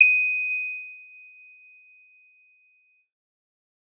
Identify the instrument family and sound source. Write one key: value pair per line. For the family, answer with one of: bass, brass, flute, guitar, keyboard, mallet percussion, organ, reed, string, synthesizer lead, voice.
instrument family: keyboard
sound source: electronic